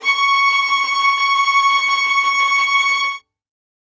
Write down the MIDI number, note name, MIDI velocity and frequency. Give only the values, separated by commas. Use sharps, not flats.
85, C#6, 127, 1109 Hz